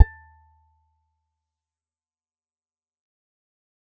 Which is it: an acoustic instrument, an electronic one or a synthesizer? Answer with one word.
acoustic